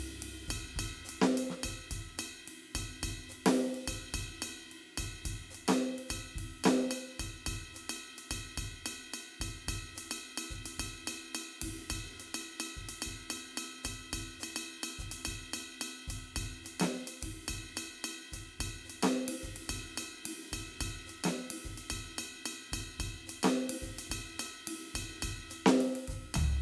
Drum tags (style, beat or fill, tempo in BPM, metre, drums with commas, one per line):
ijexá
beat
108 BPM
4/4
ride, ride bell, closed hi-hat, hi-hat pedal, snare, floor tom, kick